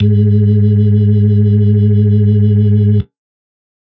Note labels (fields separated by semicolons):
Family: organ; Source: electronic; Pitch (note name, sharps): G#2; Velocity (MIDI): 100